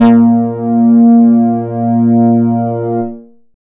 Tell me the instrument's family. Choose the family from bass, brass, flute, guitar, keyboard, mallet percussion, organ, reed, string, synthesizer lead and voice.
bass